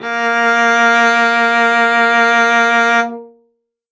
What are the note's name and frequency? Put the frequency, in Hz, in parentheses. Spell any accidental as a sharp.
A#3 (233.1 Hz)